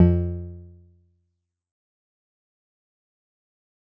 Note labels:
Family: guitar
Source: synthesizer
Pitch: F2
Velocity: 50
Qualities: dark, fast decay, percussive

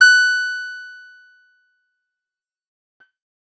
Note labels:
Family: guitar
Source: acoustic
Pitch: F#6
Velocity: 100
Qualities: bright, distorted, fast decay

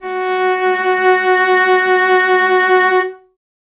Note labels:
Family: string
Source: acoustic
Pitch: F#4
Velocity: 50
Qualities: reverb

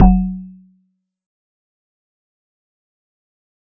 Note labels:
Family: mallet percussion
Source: acoustic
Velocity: 50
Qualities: fast decay, percussive

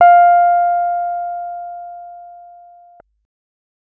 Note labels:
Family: keyboard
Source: electronic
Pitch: F5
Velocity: 75

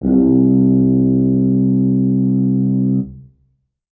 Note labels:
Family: brass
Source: acoustic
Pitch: C2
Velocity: 75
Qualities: dark, reverb

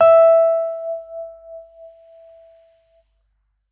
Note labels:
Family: keyboard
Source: electronic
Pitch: E5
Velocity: 75

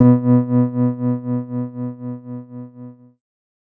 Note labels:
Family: keyboard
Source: electronic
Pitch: B2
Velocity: 50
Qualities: dark

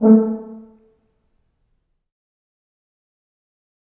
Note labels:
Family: brass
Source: acoustic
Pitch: A3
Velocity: 25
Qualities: dark, fast decay, percussive, reverb

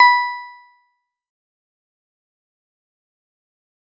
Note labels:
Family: guitar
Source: synthesizer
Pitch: B5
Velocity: 75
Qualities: fast decay, percussive

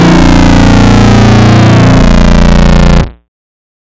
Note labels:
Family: bass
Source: synthesizer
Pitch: A#0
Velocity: 100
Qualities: bright, distorted

